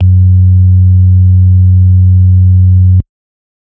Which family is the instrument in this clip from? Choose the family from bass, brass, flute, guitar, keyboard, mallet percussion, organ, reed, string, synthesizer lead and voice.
organ